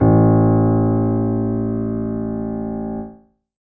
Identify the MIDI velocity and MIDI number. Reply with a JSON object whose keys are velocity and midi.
{"velocity": 50, "midi": 33}